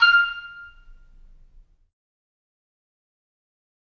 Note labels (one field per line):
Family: reed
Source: acoustic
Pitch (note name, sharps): F6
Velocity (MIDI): 25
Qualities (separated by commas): fast decay, percussive, reverb